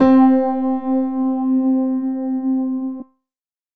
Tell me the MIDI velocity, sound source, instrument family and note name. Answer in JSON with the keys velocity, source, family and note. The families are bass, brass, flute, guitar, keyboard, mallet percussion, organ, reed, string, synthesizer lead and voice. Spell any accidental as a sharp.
{"velocity": 75, "source": "electronic", "family": "keyboard", "note": "C4"}